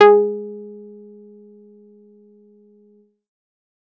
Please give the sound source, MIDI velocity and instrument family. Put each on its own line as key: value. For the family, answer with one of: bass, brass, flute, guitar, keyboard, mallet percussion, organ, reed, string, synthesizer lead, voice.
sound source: synthesizer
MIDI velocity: 100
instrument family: bass